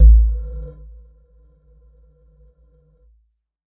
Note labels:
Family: mallet percussion; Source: electronic; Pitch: A1; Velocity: 75; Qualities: dark, non-linear envelope, percussive

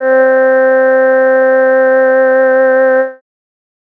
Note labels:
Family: voice; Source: synthesizer; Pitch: C4; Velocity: 50

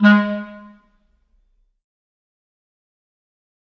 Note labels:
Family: reed; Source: acoustic; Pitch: G#3; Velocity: 100; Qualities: fast decay, percussive, reverb

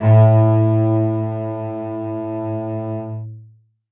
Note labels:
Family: string; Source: acoustic; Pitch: A2; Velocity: 127; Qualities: long release, reverb

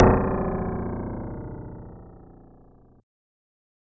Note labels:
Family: synthesizer lead; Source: synthesizer; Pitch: A#-1; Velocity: 75; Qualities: bright, distorted

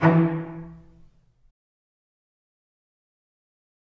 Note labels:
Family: string; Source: acoustic; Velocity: 127; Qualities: fast decay, reverb

